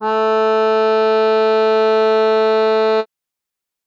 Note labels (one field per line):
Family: reed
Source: acoustic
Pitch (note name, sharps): A3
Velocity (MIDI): 127